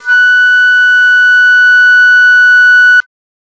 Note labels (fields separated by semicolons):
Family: flute; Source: acoustic; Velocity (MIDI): 75; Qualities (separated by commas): bright